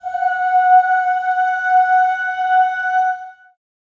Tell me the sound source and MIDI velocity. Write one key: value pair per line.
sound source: acoustic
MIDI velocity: 75